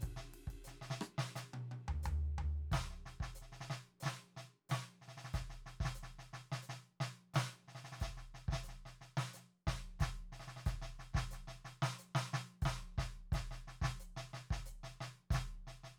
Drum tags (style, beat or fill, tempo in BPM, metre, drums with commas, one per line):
folk rock
beat
90 BPM
4/4
ride, ride bell, hi-hat pedal, snare, cross-stick, high tom, floor tom, kick